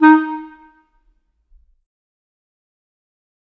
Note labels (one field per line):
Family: reed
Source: acoustic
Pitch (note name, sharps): D#4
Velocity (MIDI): 100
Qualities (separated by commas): fast decay, percussive, reverb